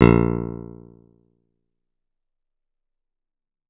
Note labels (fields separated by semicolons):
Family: guitar; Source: acoustic; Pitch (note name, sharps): A#1; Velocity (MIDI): 100